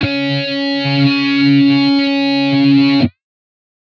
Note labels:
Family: guitar; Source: electronic; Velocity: 25; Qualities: bright, distorted

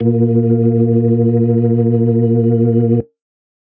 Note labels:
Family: organ; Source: electronic; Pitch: A#2; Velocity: 25

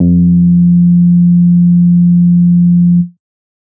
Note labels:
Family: bass; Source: synthesizer; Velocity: 75; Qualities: dark

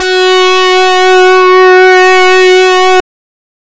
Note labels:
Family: reed; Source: synthesizer; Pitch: F#4; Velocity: 127; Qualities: distorted, non-linear envelope

